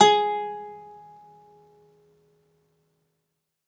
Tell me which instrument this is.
acoustic guitar